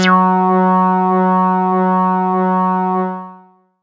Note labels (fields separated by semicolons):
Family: bass; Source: synthesizer; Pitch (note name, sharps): F#3; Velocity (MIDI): 127; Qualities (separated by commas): distorted, long release